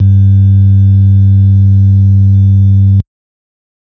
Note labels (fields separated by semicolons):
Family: organ; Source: electronic; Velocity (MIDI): 75